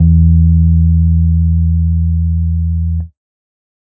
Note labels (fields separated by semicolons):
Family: keyboard; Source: electronic; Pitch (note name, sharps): E2; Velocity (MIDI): 25